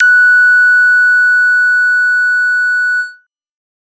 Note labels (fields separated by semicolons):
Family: bass; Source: synthesizer; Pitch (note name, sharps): F#6; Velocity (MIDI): 25; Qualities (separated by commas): bright, distorted